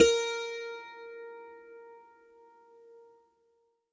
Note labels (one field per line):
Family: guitar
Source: acoustic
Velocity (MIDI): 100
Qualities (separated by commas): bright, reverb